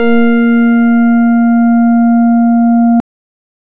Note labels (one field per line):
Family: organ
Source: electronic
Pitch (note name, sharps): A#3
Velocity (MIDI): 100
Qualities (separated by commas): dark